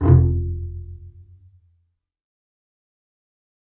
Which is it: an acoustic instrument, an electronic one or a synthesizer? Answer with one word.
acoustic